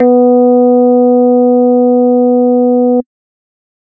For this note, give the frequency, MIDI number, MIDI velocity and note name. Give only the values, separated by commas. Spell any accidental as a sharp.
246.9 Hz, 59, 75, B3